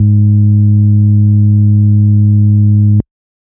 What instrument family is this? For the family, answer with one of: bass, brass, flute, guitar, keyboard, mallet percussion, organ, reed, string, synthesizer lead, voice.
organ